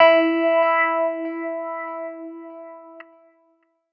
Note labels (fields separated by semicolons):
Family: keyboard; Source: electronic; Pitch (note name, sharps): E4; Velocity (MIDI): 100